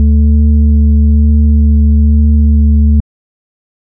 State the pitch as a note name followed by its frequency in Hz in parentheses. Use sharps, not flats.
D2 (73.42 Hz)